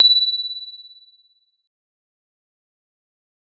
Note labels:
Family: keyboard; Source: electronic; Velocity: 100; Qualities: bright, fast decay

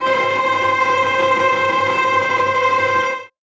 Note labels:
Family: string; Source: acoustic; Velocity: 100; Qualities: bright, non-linear envelope, reverb

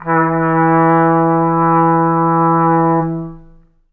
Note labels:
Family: brass; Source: acoustic; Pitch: E3; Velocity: 25; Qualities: long release, reverb

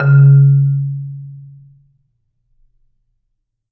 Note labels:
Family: mallet percussion; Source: acoustic; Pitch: C#3; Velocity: 75; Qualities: reverb

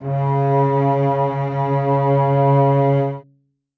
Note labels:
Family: string; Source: acoustic; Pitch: C#3; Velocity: 75; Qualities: reverb

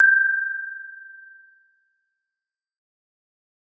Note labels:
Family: mallet percussion; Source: acoustic; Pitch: G6; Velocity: 127; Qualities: fast decay

